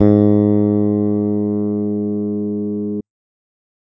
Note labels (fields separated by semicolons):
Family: bass; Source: electronic; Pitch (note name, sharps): G#2; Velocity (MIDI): 127